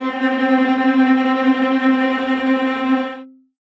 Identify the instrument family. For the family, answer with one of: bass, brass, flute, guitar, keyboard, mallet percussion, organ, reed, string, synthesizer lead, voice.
string